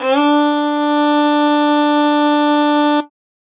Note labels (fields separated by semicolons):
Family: string; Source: acoustic; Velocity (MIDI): 127; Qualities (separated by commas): bright